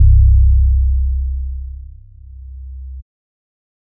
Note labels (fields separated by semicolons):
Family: bass; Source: synthesizer; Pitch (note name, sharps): C1; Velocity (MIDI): 50